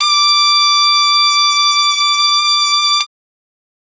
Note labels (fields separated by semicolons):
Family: reed; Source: acoustic; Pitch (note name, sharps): D6; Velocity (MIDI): 25; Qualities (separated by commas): reverb